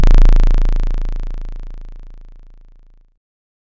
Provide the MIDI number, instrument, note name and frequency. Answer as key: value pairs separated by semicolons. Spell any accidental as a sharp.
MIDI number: 21; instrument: synthesizer bass; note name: A0; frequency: 27.5 Hz